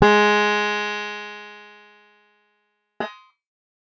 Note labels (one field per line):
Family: guitar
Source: acoustic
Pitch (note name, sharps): G#3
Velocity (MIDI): 50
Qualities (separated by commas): bright, distorted